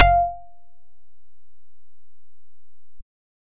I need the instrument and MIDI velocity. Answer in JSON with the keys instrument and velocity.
{"instrument": "synthesizer bass", "velocity": 75}